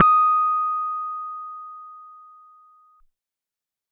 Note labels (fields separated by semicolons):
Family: keyboard; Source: electronic; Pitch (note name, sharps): D#6; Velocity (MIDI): 127